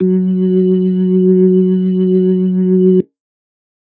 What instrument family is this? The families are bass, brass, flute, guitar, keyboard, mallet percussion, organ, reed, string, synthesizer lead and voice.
organ